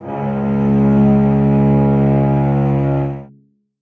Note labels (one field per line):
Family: string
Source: acoustic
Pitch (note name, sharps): C#2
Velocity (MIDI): 25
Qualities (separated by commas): reverb